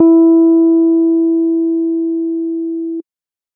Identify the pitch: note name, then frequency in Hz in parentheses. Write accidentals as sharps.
E4 (329.6 Hz)